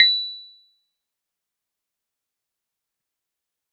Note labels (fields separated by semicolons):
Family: keyboard; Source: electronic; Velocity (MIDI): 127; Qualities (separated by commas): bright, fast decay, percussive